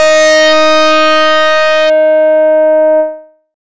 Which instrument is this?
synthesizer bass